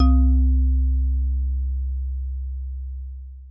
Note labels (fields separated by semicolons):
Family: mallet percussion; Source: acoustic; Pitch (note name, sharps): C2; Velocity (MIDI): 75; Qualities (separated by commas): long release